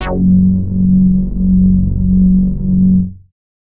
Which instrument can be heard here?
synthesizer bass